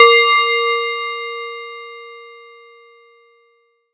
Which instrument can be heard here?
acoustic mallet percussion instrument